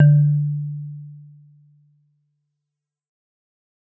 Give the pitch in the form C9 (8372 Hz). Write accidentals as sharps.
D3 (146.8 Hz)